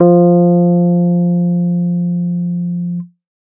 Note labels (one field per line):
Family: keyboard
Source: electronic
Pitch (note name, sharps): F3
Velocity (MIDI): 100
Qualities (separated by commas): dark